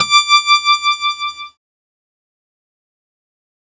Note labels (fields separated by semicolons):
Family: keyboard; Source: synthesizer; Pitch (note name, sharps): D6; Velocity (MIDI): 25; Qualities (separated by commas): fast decay